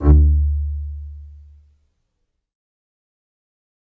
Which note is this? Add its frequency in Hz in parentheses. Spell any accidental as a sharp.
D2 (73.42 Hz)